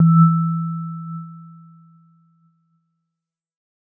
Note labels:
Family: keyboard; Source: electronic; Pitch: E3; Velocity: 25

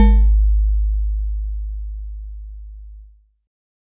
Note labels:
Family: mallet percussion; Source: acoustic; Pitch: G#1; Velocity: 25

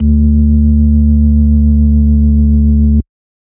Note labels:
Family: organ; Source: electronic; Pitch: D2; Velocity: 25; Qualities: dark, distorted

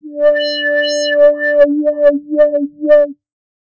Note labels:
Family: bass; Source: synthesizer; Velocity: 50; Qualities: distorted, non-linear envelope

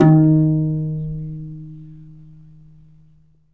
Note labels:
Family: guitar; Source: acoustic; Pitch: D#3; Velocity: 50; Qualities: reverb

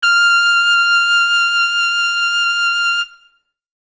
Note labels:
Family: brass; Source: acoustic; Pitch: F6; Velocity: 100

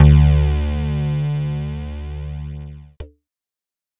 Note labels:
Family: keyboard; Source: electronic; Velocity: 75; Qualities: distorted

